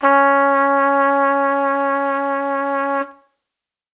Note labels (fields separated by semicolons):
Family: brass; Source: acoustic; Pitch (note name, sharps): C#4; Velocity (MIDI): 25